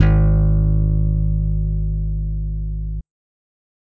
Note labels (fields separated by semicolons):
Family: bass; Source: electronic; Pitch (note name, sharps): G#1; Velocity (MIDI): 50; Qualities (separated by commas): bright